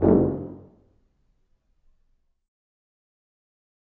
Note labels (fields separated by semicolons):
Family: brass; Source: acoustic; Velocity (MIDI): 75; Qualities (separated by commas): fast decay, percussive, reverb